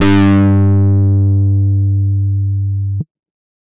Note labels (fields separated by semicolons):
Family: guitar; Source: electronic; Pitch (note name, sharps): G2; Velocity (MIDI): 100; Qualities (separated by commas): bright, distorted